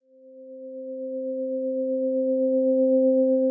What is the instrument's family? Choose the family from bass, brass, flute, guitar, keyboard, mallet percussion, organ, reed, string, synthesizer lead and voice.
guitar